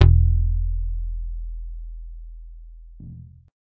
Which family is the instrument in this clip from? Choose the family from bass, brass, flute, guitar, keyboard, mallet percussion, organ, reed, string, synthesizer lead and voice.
guitar